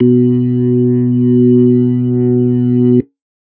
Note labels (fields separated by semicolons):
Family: organ; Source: electronic; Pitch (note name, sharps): B2; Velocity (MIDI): 50